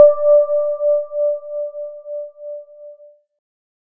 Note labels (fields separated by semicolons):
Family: keyboard; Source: electronic; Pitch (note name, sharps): D5; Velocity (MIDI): 25